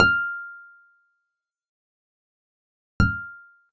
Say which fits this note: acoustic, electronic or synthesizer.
acoustic